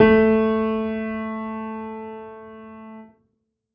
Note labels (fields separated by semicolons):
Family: keyboard; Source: acoustic; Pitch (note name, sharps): A3; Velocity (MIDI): 75; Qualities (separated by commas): reverb